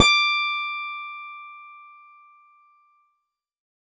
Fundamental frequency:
1175 Hz